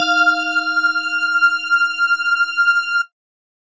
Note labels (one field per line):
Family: mallet percussion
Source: electronic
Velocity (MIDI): 50